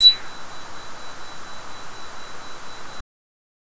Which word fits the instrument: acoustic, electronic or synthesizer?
synthesizer